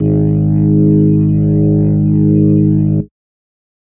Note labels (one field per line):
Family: organ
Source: electronic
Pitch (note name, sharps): G#1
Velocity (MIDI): 127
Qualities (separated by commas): distorted